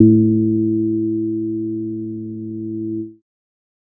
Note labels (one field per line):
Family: bass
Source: synthesizer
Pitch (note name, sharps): A2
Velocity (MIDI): 127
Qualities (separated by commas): dark